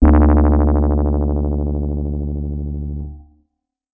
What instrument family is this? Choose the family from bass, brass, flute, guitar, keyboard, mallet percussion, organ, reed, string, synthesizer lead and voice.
keyboard